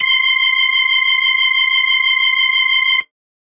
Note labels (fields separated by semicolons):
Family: organ; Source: electronic; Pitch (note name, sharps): C6; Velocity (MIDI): 127